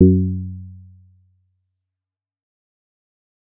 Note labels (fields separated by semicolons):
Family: bass; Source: synthesizer; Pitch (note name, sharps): F#2; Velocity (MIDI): 25; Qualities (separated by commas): dark, fast decay